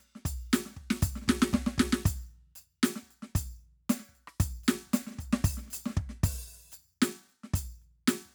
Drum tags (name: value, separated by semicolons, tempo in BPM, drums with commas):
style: funk; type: beat; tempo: 115 BPM; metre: 4/4; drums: percussion, snare, cross-stick, kick